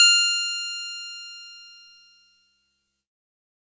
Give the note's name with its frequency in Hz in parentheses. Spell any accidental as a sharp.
F6 (1397 Hz)